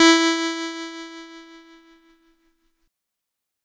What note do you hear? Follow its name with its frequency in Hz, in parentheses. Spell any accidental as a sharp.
E4 (329.6 Hz)